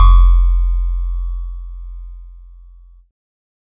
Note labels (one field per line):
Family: keyboard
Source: electronic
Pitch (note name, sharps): F1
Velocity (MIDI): 100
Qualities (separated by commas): distorted